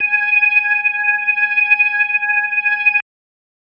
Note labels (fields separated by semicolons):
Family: organ; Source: electronic; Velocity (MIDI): 25; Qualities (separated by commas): distorted